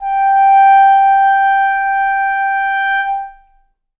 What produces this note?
acoustic reed instrument